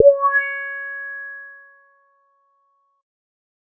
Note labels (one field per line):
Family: bass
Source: synthesizer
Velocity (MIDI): 75